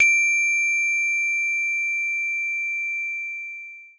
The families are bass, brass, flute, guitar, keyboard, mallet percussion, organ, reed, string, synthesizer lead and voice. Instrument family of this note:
mallet percussion